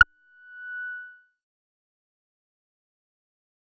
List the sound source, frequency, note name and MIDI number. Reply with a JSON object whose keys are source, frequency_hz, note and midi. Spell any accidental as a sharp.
{"source": "synthesizer", "frequency_hz": 1480, "note": "F#6", "midi": 90}